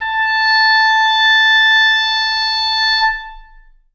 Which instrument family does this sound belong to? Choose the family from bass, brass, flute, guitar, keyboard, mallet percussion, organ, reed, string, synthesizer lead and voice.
reed